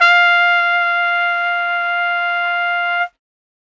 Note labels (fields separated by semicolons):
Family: brass; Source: acoustic; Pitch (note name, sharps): F5; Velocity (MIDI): 25; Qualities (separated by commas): bright